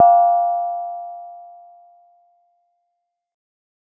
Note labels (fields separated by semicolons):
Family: mallet percussion; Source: acoustic; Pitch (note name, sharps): F5; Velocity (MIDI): 75; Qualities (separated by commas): reverb